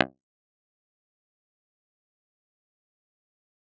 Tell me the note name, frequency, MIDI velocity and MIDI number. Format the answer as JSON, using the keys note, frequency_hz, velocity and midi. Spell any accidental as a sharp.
{"note": "C2", "frequency_hz": 65.41, "velocity": 127, "midi": 36}